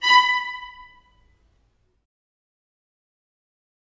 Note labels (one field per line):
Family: string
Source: acoustic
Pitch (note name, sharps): B5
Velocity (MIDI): 75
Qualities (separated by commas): fast decay, reverb